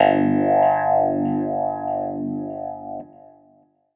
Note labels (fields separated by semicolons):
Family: keyboard; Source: electronic; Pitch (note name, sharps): G1; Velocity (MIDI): 50